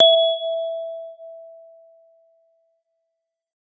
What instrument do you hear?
acoustic mallet percussion instrument